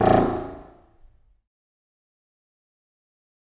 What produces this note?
acoustic reed instrument